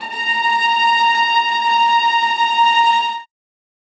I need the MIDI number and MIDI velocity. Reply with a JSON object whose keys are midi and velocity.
{"midi": 82, "velocity": 75}